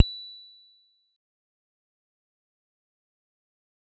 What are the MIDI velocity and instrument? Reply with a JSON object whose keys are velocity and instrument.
{"velocity": 50, "instrument": "electronic guitar"}